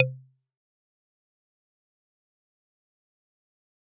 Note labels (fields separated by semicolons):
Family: mallet percussion; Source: acoustic; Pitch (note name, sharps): C3; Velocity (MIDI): 100; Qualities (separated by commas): fast decay, percussive